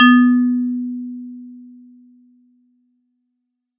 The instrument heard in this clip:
acoustic mallet percussion instrument